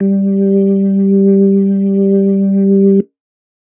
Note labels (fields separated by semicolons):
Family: organ; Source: electronic; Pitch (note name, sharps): G3; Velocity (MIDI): 75; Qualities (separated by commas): dark